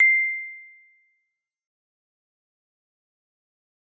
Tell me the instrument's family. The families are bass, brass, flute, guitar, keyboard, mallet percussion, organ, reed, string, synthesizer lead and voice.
mallet percussion